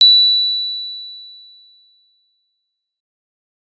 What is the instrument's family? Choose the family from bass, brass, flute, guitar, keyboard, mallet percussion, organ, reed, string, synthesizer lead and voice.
keyboard